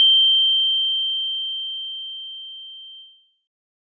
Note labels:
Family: mallet percussion; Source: acoustic; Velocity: 25; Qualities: bright

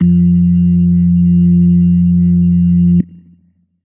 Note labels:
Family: organ; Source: electronic; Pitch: F2; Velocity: 127; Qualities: dark

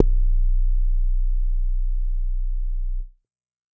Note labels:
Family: bass; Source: synthesizer; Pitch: B0; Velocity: 75; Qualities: distorted

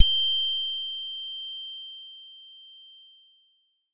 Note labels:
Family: guitar; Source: synthesizer; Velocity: 100; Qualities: bright

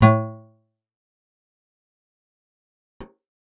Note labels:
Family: guitar; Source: acoustic; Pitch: A2; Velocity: 127; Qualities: fast decay, percussive, reverb

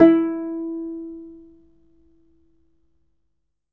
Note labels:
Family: guitar; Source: acoustic; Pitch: E4; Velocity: 127; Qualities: reverb

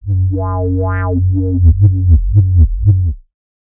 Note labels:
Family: bass; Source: synthesizer; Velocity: 50; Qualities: distorted, non-linear envelope

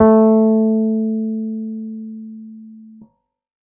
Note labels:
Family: keyboard; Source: electronic; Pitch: A3; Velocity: 75; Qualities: dark

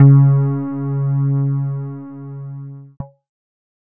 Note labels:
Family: keyboard; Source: electronic; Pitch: C#3; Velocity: 50; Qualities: dark, distorted

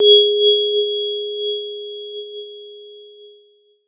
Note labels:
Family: keyboard; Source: electronic; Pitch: G#4; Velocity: 127

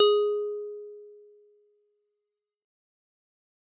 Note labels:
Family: guitar; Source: synthesizer; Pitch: G#4; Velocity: 127; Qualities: dark, fast decay

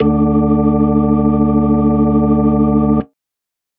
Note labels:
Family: organ; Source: electronic; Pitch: D2; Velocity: 25

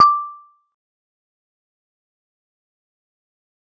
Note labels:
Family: mallet percussion; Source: acoustic; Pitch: D6; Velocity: 75; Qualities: fast decay, percussive

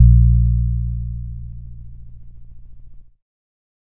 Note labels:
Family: keyboard; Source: electronic; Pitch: A#1; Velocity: 100; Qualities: dark

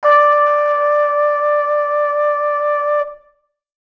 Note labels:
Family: brass; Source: acoustic; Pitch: D5; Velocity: 25

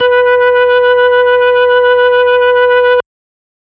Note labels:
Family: organ; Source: electronic; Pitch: B4; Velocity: 25; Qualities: distorted

